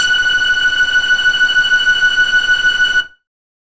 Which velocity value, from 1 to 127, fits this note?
50